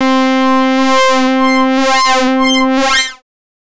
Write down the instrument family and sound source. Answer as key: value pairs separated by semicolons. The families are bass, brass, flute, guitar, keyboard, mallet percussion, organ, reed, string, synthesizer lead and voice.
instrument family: bass; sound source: synthesizer